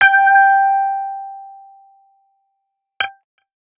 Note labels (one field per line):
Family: guitar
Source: electronic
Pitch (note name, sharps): G5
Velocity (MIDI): 50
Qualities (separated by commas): distorted